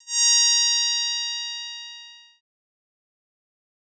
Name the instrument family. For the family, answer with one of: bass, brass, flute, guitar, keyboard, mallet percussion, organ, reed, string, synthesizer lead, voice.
bass